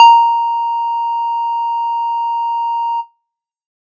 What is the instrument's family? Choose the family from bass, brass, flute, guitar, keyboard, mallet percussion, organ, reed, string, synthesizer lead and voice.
bass